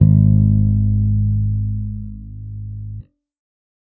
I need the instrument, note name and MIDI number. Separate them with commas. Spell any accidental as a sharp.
electronic bass, G#1, 32